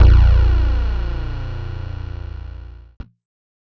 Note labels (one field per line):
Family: keyboard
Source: electronic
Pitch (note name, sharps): A#0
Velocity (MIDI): 100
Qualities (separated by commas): distorted